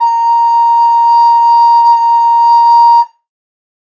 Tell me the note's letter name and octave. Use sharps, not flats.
A#5